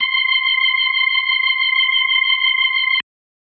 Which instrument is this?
electronic organ